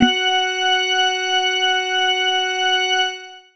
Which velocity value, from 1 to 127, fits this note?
25